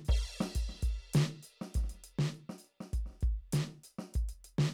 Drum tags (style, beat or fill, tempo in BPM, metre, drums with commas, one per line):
Brazilian
beat
101 BPM
4/4
crash, closed hi-hat, hi-hat pedal, snare, kick